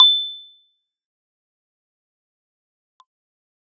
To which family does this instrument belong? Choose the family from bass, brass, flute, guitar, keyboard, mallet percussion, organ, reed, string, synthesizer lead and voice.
keyboard